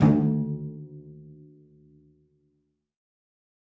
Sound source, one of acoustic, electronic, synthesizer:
acoustic